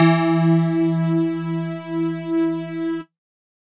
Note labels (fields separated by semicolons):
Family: mallet percussion; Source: electronic; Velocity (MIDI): 25